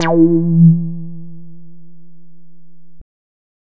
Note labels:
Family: bass; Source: synthesizer; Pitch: E3; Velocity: 50; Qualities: distorted

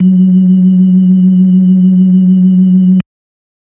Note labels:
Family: organ; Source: electronic; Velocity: 25; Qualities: dark

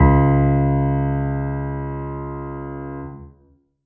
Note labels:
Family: keyboard; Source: acoustic; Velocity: 75; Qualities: reverb

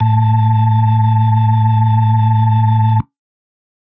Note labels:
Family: organ; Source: electronic; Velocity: 75

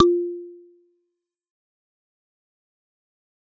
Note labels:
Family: mallet percussion; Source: acoustic; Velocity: 127; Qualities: fast decay, percussive

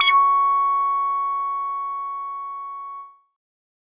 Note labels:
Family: bass; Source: synthesizer; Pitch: C#6; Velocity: 100; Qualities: distorted

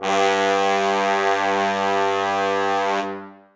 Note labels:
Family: brass; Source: acoustic; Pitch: G2; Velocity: 127; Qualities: bright, reverb

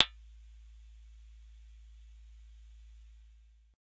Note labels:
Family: bass; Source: synthesizer; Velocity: 50

